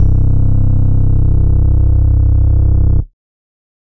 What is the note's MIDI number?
24